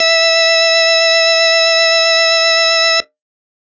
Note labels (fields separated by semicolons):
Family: organ; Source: electronic; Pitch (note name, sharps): E5; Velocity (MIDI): 50; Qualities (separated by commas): bright